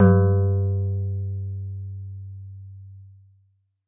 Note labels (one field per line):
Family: guitar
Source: synthesizer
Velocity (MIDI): 127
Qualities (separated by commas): dark